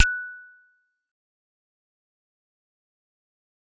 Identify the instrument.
acoustic mallet percussion instrument